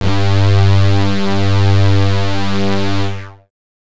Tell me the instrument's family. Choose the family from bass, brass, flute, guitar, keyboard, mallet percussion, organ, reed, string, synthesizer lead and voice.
bass